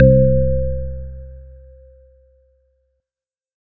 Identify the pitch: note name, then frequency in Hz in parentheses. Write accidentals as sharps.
C2 (65.41 Hz)